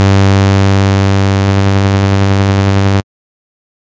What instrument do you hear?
synthesizer bass